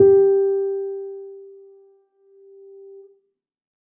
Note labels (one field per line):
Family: keyboard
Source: acoustic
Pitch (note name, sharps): G4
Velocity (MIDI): 25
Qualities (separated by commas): dark